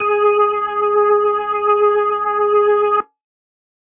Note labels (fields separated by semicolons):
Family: organ; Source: electronic; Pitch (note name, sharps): G#4; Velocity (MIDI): 127